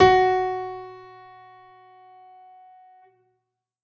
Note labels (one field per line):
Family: keyboard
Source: acoustic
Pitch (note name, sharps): F#4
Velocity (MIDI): 127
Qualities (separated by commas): reverb